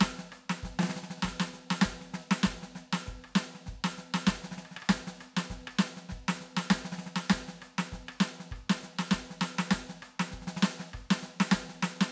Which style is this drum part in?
New Orleans second line